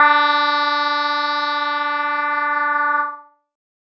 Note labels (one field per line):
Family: keyboard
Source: electronic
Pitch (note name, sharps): D4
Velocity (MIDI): 75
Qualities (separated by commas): distorted, multiphonic